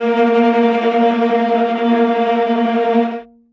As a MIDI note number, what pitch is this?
58